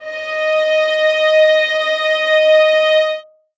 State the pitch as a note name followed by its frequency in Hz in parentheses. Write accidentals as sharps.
D#5 (622.3 Hz)